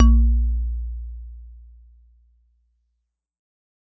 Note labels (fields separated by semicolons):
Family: mallet percussion; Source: acoustic; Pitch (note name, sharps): A#1; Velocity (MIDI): 127; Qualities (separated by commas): dark